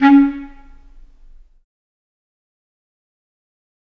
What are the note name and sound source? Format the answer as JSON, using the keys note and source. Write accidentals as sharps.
{"note": "C#4", "source": "acoustic"}